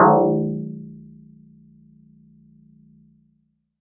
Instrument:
acoustic mallet percussion instrument